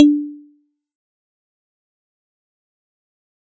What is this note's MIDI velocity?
100